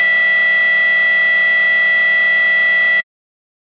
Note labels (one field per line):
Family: bass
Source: synthesizer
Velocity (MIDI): 50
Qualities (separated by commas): bright, distorted